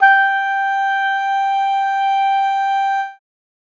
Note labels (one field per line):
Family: reed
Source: acoustic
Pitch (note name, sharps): G5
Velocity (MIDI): 25